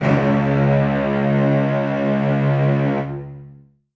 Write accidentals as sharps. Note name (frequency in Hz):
C#2 (69.3 Hz)